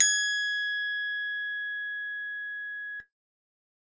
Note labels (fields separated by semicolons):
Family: keyboard; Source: electronic; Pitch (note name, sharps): G#6; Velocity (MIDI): 50